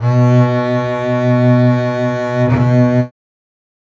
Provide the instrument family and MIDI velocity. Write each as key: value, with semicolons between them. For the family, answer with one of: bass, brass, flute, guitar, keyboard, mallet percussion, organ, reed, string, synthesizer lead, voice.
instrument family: string; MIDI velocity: 127